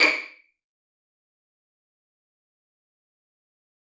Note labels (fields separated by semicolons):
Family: string; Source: acoustic; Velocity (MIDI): 75; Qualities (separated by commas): fast decay, percussive, reverb